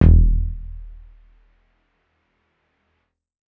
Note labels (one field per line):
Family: keyboard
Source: electronic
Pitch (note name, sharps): D#1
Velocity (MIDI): 75